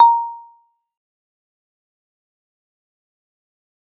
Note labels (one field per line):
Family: mallet percussion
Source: acoustic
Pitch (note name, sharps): A#5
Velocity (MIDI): 25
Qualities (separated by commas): fast decay, percussive